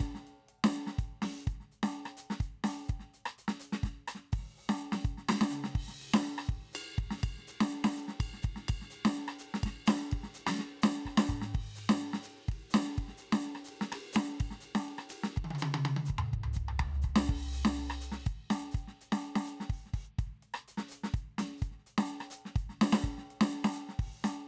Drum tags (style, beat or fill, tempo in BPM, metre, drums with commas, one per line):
Latin
beat
125 BPM
3/4
crash, ride, ride bell, closed hi-hat, open hi-hat, hi-hat pedal, snare, cross-stick, high tom, mid tom, floor tom, kick